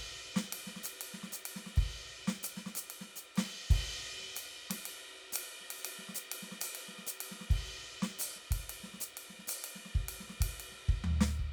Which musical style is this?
jazz